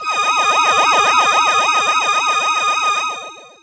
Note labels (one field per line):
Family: voice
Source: synthesizer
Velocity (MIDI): 50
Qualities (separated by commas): bright, distorted, long release